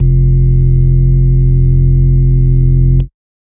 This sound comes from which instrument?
electronic organ